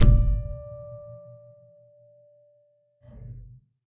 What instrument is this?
acoustic keyboard